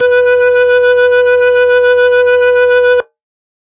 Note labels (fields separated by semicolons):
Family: organ; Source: electronic; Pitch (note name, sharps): B4; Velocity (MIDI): 25; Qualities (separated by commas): distorted